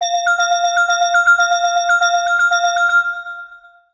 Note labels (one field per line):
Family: mallet percussion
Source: synthesizer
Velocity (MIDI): 50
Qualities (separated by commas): long release, multiphonic, tempo-synced